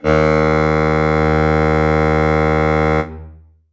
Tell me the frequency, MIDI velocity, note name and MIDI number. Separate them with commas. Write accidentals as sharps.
77.78 Hz, 127, D#2, 39